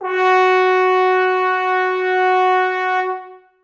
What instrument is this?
acoustic brass instrument